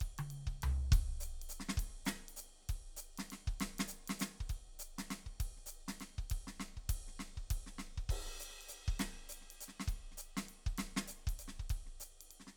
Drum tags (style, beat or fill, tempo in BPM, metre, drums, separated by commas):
jazz, beat, 200 BPM, 3/4, crash, ride, hi-hat pedal, snare, cross-stick, high tom, floor tom, kick